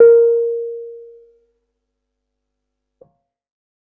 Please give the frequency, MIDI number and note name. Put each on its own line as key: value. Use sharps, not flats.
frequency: 466.2 Hz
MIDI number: 70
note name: A#4